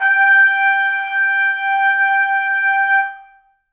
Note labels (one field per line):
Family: brass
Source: acoustic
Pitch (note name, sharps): G5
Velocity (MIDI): 75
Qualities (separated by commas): reverb